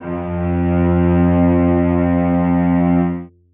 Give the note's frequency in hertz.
87.31 Hz